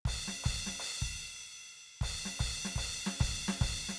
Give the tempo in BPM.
120 BPM